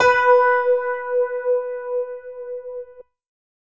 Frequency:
493.9 Hz